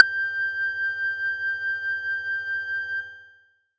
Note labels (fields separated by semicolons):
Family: bass; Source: synthesizer; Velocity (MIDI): 75; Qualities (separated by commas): multiphonic